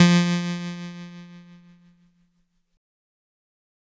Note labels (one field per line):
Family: keyboard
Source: electronic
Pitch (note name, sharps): F3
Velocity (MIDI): 127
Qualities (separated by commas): bright, distorted